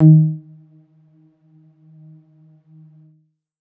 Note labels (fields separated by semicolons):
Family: keyboard; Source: electronic; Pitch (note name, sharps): D#3; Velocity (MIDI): 127; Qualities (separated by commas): dark, percussive, reverb